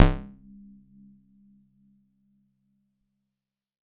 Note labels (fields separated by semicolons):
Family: guitar; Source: electronic; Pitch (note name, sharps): C1; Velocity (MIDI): 75; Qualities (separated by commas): percussive